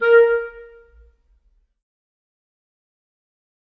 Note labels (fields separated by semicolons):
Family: reed; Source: acoustic; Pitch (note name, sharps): A#4; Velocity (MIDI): 75; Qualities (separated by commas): fast decay, percussive, reverb